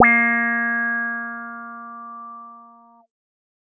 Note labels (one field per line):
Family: bass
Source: synthesizer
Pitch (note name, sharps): A#3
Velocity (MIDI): 127